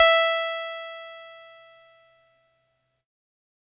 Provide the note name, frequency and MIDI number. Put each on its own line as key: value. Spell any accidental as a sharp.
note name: E5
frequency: 659.3 Hz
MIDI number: 76